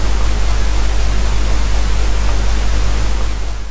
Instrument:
electronic keyboard